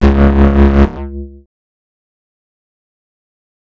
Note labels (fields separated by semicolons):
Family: bass; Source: synthesizer; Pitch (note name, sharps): C#2; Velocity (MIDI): 50; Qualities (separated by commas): distorted, fast decay, multiphonic